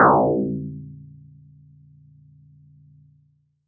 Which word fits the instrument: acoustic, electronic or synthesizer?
acoustic